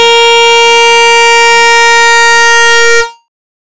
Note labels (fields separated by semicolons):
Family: bass; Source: synthesizer; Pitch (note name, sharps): A#4; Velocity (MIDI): 75; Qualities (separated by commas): bright, distorted